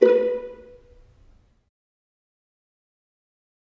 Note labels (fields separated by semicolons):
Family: string; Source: acoustic; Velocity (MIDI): 50; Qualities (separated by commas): dark, fast decay, percussive, reverb